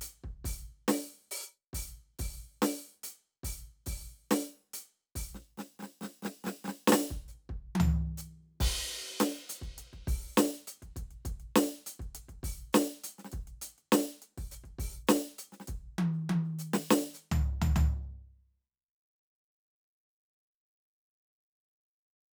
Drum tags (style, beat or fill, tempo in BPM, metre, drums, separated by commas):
half-time rock, beat, 140 BPM, 4/4, crash, ride, closed hi-hat, open hi-hat, hi-hat pedal, snare, cross-stick, high tom, floor tom, kick